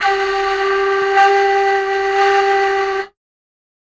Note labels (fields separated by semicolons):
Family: flute; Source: acoustic; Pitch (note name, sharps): G4; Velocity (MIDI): 127; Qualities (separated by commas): multiphonic